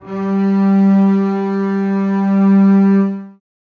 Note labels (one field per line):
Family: string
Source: acoustic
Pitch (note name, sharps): G3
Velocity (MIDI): 75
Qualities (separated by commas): reverb